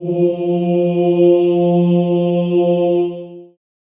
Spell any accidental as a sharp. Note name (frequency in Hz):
F3 (174.6 Hz)